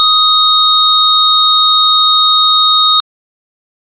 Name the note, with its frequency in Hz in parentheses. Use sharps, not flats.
D#6 (1245 Hz)